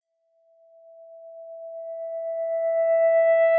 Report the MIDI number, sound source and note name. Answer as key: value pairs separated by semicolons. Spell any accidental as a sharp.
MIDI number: 76; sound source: electronic; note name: E5